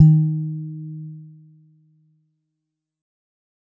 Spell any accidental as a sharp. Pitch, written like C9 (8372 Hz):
D#3 (155.6 Hz)